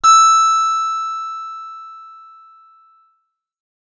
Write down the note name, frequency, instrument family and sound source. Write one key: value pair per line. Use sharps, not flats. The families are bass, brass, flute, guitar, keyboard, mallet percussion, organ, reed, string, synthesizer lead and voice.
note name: E6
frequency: 1319 Hz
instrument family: guitar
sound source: acoustic